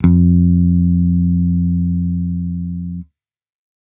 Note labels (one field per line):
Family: bass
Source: electronic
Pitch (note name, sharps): F2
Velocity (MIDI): 100